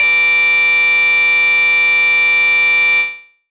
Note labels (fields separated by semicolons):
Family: bass; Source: synthesizer; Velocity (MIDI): 75; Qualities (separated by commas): bright, distorted